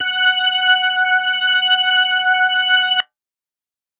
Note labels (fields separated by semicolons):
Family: organ; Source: electronic; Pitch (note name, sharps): F#5; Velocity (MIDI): 127; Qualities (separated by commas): distorted